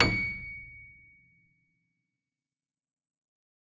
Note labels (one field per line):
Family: keyboard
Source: acoustic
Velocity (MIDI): 127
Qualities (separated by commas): reverb